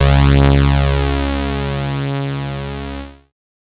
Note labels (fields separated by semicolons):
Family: bass; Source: synthesizer; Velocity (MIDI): 100; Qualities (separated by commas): bright, distorted